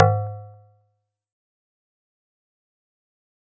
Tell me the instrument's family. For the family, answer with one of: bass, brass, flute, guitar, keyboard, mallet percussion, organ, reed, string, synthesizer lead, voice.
mallet percussion